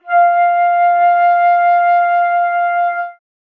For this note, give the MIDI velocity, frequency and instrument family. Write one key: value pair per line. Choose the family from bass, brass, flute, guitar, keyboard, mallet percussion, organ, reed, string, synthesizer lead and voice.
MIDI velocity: 75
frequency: 698.5 Hz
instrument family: flute